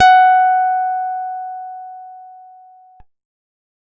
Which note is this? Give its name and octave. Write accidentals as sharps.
F#5